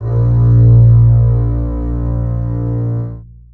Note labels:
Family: string; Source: acoustic; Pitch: A#1; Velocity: 25; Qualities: long release, reverb

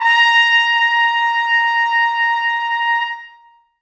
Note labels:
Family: brass; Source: acoustic; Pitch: A#5; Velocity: 127; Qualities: bright, reverb

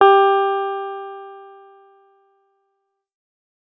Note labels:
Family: guitar; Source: electronic; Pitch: G4; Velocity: 25

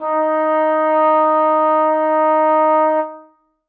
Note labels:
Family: brass; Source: acoustic; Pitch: D#4; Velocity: 25; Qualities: reverb

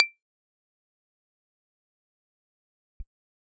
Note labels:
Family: keyboard; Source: electronic; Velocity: 100; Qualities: fast decay, percussive

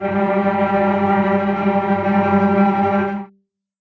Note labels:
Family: string; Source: acoustic; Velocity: 25; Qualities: bright, non-linear envelope, reverb

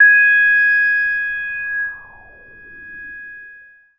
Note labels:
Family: synthesizer lead; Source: synthesizer; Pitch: G#6; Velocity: 50; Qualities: long release

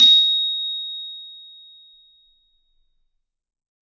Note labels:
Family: mallet percussion; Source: acoustic; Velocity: 25; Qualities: bright, reverb

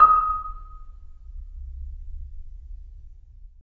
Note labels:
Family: mallet percussion; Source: acoustic; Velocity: 50; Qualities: long release, reverb

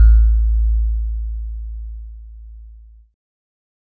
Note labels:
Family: keyboard; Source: electronic; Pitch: A1; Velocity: 50; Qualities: distorted

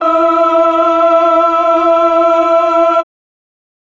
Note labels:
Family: voice; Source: electronic; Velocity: 127; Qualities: reverb

